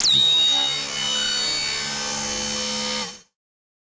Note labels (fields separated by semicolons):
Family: synthesizer lead; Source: synthesizer; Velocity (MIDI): 25; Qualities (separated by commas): bright, distorted, multiphonic, non-linear envelope